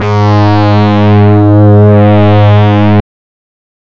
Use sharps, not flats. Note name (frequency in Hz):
G#2 (103.8 Hz)